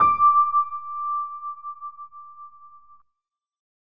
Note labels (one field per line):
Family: keyboard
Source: electronic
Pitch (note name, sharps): D6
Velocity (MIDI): 50